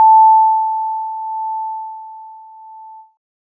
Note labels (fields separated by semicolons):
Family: keyboard; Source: electronic; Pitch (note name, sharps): A5; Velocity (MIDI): 50; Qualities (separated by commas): multiphonic